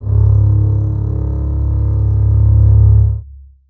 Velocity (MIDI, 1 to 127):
75